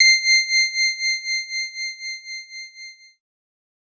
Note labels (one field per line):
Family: keyboard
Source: electronic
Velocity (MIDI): 75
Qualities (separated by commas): bright